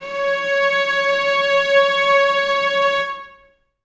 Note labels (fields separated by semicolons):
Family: string; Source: acoustic; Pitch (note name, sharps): C#5; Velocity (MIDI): 75; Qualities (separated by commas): reverb